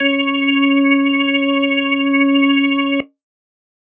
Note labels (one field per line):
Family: organ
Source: electronic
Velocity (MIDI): 127